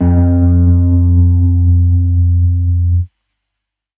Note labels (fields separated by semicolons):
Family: keyboard; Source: electronic; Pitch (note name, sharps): F2; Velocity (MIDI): 75; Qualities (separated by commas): distorted